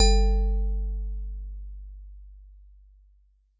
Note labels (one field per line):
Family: mallet percussion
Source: acoustic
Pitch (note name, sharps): G1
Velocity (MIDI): 100